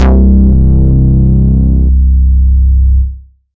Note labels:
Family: bass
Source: synthesizer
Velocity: 75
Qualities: distorted

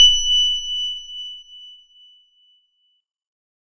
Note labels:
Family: organ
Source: electronic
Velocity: 127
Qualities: bright

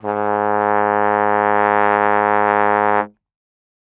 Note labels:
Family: brass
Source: acoustic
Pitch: G#2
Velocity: 50

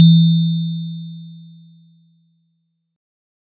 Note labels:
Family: mallet percussion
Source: acoustic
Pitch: E3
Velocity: 25

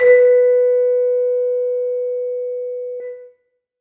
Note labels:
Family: mallet percussion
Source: acoustic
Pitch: B4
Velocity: 127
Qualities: reverb

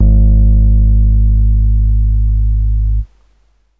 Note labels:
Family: keyboard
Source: electronic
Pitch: G#1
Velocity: 25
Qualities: dark

